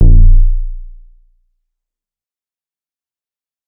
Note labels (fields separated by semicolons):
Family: bass; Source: synthesizer; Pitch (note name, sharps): A#0; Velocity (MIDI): 75; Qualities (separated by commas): dark, fast decay